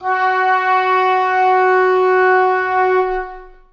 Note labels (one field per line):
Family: reed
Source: acoustic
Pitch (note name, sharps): F#4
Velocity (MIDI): 50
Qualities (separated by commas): long release, reverb